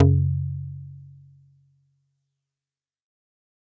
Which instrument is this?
acoustic mallet percussion instrument